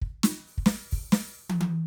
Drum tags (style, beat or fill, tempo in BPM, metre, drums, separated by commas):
punk, fill, 128 BPM, 4/4, closed hi-hat, open hi-hat, snare, high tom, kick